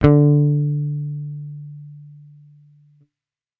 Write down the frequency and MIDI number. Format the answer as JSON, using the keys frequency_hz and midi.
{"frequency_hz": 146.8, "midi": 50}